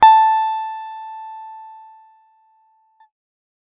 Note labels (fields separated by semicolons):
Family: guitar; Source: electronic; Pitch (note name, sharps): A5; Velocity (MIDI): 100